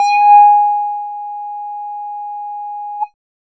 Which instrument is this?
synthesizer bass